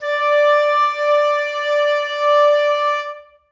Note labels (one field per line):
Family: flute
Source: acoustic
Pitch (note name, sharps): D5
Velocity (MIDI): 127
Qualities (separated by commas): reverb